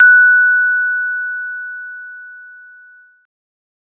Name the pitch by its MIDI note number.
90